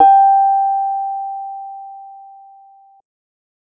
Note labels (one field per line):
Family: keyboard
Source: electronic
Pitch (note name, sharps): G5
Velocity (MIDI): 50